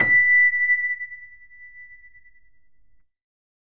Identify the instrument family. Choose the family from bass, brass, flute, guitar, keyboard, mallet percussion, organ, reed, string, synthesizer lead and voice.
keyboard